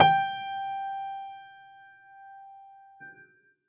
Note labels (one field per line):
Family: keyboard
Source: acoustic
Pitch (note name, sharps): G5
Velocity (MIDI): 127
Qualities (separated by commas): reverb